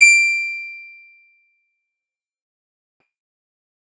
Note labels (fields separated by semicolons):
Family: guitar; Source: acoustic; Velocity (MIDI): 100; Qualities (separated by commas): bright, distorted, fast decay